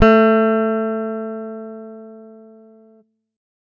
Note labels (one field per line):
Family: guitar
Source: electronic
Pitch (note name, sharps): A3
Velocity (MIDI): 50